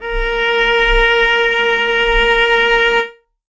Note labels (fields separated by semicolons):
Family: string; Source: acoustic; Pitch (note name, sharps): A#4; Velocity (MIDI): 25; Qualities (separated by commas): reverb